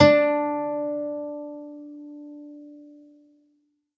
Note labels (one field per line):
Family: string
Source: acoustic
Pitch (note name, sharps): D4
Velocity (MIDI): 50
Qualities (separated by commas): reverb